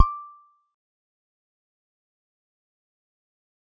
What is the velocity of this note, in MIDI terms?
25